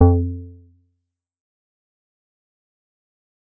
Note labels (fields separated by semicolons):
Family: bass; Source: synthesizer; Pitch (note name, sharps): F2; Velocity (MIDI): 25; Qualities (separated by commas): dark, fast decay, percussive